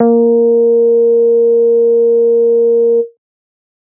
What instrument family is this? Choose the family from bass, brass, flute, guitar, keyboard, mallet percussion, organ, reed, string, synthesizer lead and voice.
bass